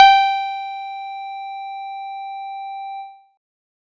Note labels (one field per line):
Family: guitar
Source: synthesizer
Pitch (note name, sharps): G5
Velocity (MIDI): 127